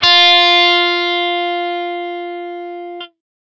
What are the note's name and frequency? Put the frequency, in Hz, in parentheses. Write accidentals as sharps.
F4 (349.2 Hz)